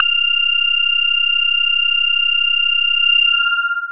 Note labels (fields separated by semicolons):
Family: bass; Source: synthesizer; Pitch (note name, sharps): F6; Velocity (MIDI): 127; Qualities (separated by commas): bright, distorted, long release